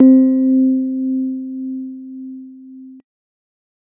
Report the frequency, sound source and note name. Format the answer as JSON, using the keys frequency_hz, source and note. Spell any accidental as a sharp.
{"frequency_hz": 261.6, "source": "electronic", "note": "C4"}